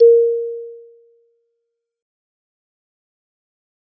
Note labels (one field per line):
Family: mallet percussion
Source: acoustic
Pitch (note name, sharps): A#4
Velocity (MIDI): 50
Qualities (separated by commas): fast decay